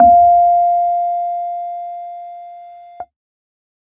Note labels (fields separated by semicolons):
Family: keyboard; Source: electronic; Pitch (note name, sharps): F5; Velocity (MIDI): 25